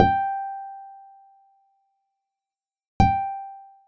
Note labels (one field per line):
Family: guitar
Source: acoustic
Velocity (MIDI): 50